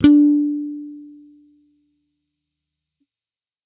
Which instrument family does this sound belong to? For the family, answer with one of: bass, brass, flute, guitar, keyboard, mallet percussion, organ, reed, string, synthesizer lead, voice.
bass